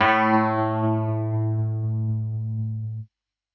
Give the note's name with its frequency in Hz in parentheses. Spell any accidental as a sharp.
A2 (110 Hz)